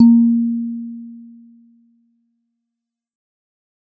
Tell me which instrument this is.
acoustic mallet percussion instrument